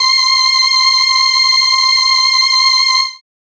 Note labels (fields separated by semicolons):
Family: keyboard; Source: synthesizer; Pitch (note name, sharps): C6; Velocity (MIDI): 127; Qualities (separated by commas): bright